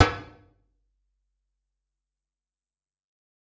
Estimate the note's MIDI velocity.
100